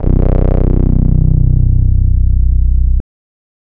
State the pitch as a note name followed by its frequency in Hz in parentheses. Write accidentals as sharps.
B0 (30.87 Hz)